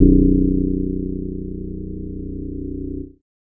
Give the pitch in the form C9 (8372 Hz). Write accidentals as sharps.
B0 (30.87 Hz)